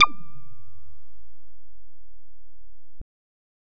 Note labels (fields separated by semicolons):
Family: bass; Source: synthesizer; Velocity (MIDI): 25; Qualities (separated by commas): distorted